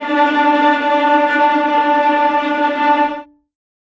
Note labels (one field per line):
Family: string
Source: acoustic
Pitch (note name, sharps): D4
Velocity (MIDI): 50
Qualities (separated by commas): bright, non-linear envelope, reverb